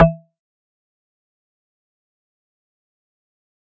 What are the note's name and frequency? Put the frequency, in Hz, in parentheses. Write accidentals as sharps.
E3 (164.8 Hz)